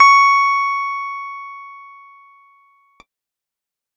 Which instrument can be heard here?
electronic keyboard